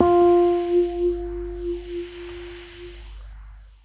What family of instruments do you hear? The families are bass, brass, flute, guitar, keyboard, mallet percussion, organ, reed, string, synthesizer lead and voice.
keyboard